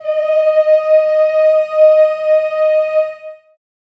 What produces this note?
acoustic voice